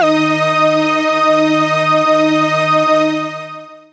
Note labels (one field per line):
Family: synthesizer lead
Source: synthesizer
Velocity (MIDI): 100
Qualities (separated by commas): bright, long release